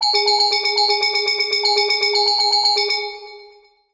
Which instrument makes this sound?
synthesizer mallet percussion instrument